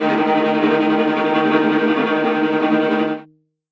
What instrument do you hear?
acoustic string instrument